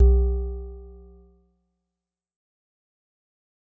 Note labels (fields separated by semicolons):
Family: mallet percussion; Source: acoustic; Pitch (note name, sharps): B1; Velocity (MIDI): 75; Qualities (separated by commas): dark, fast decay